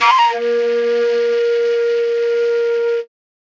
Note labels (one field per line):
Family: flute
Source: acoustic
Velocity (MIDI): 75